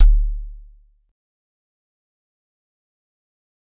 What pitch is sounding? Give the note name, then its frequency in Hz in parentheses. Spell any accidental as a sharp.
D1 (36.71 Hz)